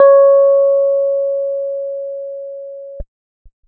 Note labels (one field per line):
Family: keyboard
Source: electronic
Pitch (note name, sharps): C#5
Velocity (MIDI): 50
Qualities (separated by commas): dark